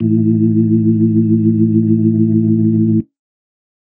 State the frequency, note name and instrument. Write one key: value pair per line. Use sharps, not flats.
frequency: 55 Hz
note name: A1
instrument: electronic organ